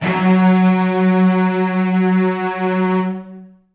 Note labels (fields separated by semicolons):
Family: string; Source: acoustic; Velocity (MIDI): 127; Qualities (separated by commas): long release, reverb